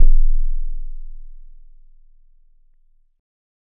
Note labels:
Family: keyboard; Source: electronic; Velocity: 25

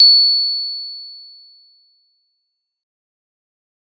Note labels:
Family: mallet percussion; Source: acoustic; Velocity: 100; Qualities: bright, fast decay

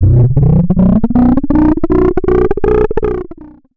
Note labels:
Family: bass; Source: synthesizer; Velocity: 25; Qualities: distorted, long release, multiphonic, tempo-synced

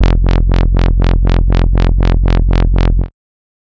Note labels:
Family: bass; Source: synthesizer; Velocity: 50; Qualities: bright, distorted, tempo-synced

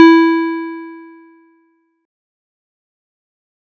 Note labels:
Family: keyboard; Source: electronic; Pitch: E4; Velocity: 25; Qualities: fast decay

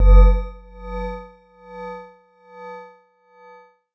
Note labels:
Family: mallet percussion; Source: electronic; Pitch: F#1; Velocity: 100; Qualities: long release

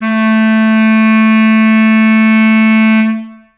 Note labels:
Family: reed; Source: acoustic; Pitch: A3; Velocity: 127; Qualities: long release, reverb

